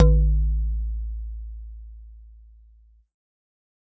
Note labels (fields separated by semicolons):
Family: mallet percussion; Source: acoustic; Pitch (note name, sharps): A1; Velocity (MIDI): 100